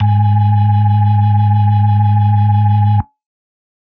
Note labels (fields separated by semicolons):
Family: organ; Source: electronic; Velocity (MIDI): 25